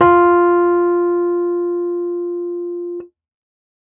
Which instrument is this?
electronic keyboard